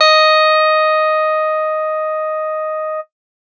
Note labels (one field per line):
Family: guitar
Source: electronic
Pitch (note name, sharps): D#5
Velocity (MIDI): 100